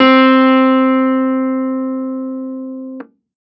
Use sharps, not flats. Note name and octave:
C4